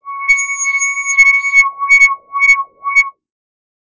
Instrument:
synthesizer bass